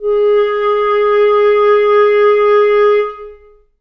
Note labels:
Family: reed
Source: acoustic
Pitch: G#4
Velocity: 25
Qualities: long release, reverb

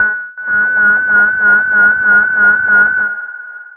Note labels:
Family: bass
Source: synthesizer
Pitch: F#6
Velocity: 50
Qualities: long release, reverb

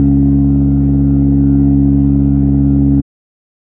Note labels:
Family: organ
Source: electronic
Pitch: C#2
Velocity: 50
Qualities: dark

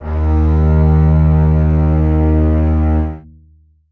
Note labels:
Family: string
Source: acoustic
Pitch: D#2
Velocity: 75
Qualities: long release, reverb

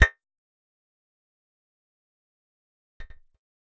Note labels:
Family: bass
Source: synthesizer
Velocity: 50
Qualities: fast decay, percussive

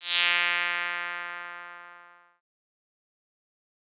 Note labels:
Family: bass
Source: synthesizer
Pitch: F3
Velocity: 25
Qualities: bright, distorted, fast decay

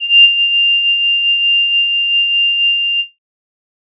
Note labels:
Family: flute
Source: synthesizer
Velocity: 100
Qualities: bright, distorted

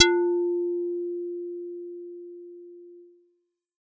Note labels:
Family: bass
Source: synthesizer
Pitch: F4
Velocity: 75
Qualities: distorted

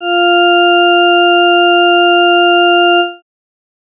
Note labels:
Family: organ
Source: electronic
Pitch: F4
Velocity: 25

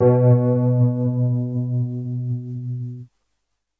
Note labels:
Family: keyboard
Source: electronic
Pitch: B2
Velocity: 75

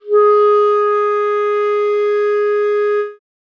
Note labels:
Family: reed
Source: acoustic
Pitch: G#4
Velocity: 50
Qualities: dark

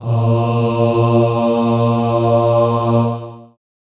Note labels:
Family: voice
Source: acoustic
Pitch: A#2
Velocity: 25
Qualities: long release, reverb

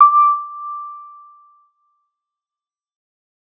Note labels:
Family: bass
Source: synthesizer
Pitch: D6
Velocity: 100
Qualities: fast decay

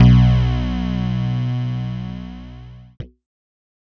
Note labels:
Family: keyboard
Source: electronic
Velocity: 100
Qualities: distorted

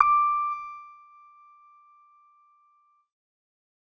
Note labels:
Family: keyboard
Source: electronic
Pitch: D6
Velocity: 100

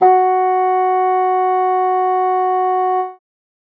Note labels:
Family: reed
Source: acoustic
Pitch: F#4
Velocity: 127

